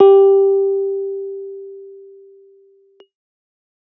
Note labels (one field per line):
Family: keyboard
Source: electronic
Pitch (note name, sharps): G4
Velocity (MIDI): 50